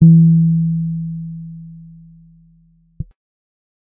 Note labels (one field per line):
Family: bass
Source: synthesizer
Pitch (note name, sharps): E3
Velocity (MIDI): 25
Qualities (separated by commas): dark